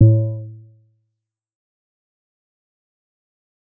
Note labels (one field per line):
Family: bass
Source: synthesizer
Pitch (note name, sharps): A2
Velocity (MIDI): 75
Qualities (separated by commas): dark, fast decay, percussive